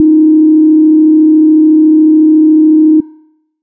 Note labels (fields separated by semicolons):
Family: bass; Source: synthesizer; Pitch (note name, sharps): D#4; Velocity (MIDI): 50; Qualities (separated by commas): dark